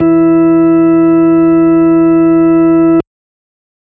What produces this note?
electronic organ